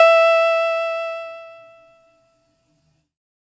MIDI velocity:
100